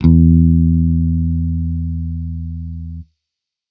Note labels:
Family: bass; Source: electronic; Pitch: E2; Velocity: 25

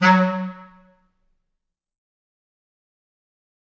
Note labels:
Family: reed; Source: acoustic; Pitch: F#3; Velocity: 127; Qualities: fast decay, reverb

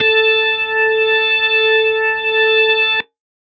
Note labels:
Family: organ; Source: electronic; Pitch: A4; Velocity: 127

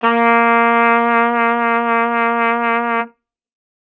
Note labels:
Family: brass; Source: acoustic; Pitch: A#3; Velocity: 50

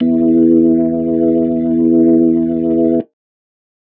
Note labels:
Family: organ; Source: electronic; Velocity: 25

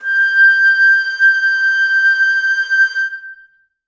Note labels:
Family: flute; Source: acoustic; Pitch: G6; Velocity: 75; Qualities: long release, reverb

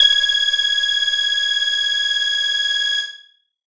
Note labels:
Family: keyboard; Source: electronic; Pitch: G#6; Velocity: 127; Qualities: bright, distorted

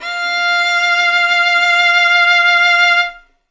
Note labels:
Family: string; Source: acoustic; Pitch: F5; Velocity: 25; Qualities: bright, reverb

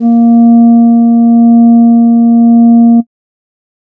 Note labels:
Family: flute; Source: synthesizer; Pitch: A#3; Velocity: 25; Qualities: dark

